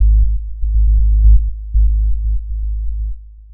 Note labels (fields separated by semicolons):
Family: synthesizer lead; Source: synthesizer; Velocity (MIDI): 75; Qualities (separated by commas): dark, long release, tempo-synced